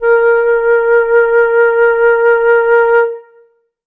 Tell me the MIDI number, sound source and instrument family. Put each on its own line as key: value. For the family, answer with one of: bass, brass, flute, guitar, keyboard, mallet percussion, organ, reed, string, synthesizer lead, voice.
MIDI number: 70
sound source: acoustic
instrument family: flute